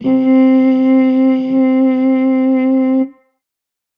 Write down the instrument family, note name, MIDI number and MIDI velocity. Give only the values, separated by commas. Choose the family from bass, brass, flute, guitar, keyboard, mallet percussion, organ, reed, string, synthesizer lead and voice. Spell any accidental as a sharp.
brass, C4, 60, 25